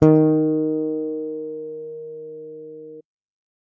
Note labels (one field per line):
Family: bass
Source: electronic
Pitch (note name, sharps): D#3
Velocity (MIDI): 127